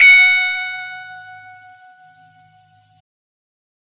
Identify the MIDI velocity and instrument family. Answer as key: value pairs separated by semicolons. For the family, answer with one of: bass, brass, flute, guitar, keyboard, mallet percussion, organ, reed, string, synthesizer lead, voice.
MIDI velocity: 127; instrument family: guitar